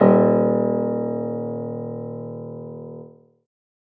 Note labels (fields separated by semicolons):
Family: keyboard; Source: acoustic; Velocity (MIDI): 127; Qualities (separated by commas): reverb